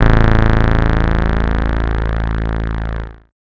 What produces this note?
synthesizer bass